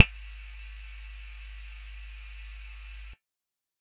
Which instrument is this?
synthesizer bass